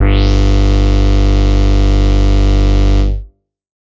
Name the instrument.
synthesizer bass